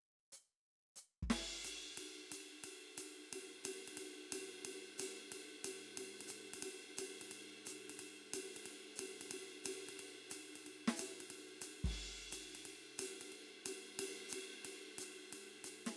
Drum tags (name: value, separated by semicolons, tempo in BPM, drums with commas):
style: medium-fast jazz; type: beat; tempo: 180 BPM; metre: 4/4; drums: ride, hi-hat pedal, snare, kick